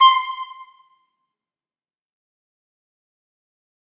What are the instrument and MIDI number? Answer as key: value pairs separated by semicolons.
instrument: acoustic flute; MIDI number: 84